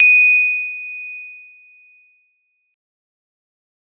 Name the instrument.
electronic keyboard